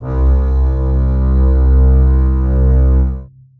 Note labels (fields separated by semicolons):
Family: string; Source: acoustic; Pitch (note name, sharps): C2; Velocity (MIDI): 25; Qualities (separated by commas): long release, reverb